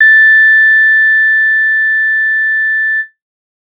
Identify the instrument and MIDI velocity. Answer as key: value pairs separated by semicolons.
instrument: electronic guitar; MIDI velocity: 25